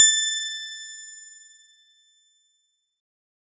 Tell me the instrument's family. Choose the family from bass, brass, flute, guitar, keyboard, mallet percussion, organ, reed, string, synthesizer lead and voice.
synthesizer lead